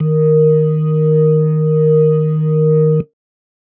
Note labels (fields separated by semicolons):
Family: keyboard; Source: electronic; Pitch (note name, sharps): D#3; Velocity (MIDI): 75